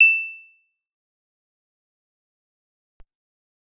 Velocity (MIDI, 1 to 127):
25